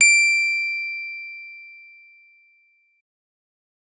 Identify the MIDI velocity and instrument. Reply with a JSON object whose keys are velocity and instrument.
{"velocity": 127, "instrument": "electronic keyboard"}